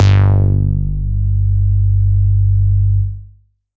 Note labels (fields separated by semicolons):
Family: bass; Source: synthesizer; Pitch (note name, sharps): G1; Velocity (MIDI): 50; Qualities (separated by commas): distorted